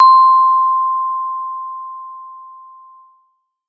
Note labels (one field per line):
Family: mallet percussion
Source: acoustic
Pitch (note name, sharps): C6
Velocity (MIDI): 75